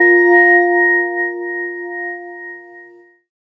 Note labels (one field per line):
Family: keyboard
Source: synthesizer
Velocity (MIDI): 127